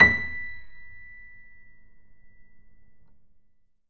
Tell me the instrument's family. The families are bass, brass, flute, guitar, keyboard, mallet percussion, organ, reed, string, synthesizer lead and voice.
keyboard